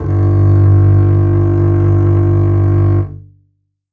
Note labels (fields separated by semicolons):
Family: string; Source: acoustic; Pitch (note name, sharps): G1; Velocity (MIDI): 100; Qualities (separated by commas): reverb